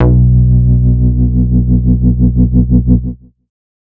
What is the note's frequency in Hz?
61.74 Hz